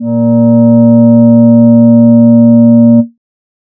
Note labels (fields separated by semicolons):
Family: voice; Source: synthesizer; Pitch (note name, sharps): A#2; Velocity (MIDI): 50